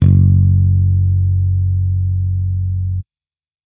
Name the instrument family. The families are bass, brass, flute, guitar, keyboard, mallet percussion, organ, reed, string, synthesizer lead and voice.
bass